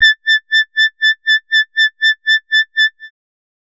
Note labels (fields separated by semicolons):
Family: bass; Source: synthesizer; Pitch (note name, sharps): A6; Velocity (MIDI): 25; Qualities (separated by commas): bright, distorted, tempo-synced